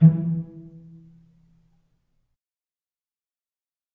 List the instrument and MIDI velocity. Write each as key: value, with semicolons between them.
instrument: acoustic string instrument; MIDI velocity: 75